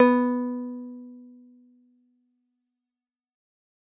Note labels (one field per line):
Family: guitar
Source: synthesizer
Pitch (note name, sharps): B3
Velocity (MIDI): 100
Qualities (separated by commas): dark, fast decay